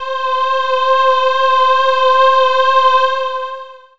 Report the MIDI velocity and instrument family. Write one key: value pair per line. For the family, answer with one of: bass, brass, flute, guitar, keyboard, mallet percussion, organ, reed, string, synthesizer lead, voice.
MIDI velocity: 127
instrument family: voice